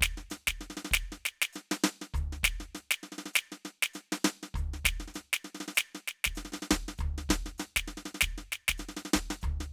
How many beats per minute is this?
99 BPM